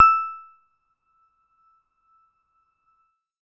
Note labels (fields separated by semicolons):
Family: keyboard; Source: electronic; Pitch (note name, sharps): E6; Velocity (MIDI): 75; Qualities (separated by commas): percussive, reverb